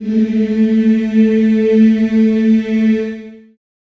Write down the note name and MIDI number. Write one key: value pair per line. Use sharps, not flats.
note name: A3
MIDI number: 57